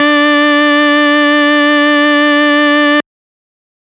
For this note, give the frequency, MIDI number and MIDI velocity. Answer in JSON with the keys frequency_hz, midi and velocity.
{"frequency_hz": 293.7, "midi": 62, "velocity": 25}